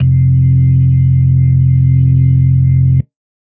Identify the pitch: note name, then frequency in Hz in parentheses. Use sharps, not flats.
F1 (43.65 Hz)